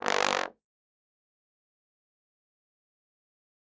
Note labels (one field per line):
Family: brass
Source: acoustic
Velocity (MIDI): 50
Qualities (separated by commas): bright, fast decay, reverb